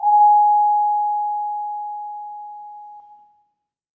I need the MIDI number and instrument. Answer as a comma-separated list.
80, acoustic mallet percussion instrument